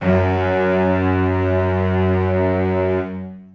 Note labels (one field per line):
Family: string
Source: acoustic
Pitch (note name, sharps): F#2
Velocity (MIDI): 100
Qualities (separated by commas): long release, reverb